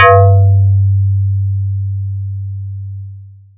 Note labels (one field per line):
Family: mallet percussion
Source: electronic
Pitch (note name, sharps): G2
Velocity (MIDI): 127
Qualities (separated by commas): long release, multiphonic